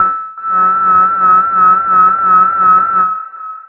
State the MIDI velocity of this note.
100